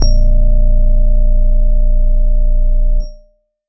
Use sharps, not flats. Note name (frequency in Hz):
A#0 (29.14 Hz)